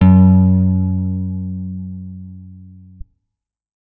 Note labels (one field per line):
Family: guitar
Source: electronic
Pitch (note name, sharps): F#2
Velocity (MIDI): 50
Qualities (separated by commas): reverb